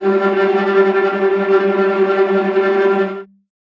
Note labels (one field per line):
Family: string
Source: acoustic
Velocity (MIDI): 25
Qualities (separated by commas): non-linear envelope, reverb